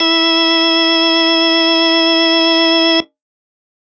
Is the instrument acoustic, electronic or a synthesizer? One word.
electronic